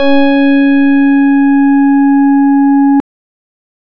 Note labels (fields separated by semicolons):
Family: organ; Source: electronic; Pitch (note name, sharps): C#4; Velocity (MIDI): 127; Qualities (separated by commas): dark